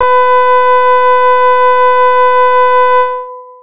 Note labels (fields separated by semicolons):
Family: keyboard; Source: electronic; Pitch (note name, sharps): B4; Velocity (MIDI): 100; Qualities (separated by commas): distorted, long release